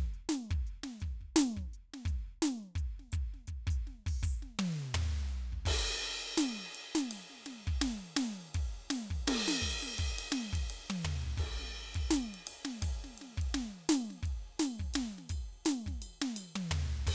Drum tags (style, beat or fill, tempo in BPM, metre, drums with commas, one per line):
New Orleans funk
beat
84 BPM
4/4
crash, ride, ride bell, closed hi-hat, open hi-hat, hi-hat pedal, snare, high tom, floor tom, kick